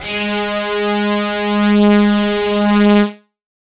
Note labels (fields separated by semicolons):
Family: guitar; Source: electronic; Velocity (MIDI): 100; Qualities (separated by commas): distorted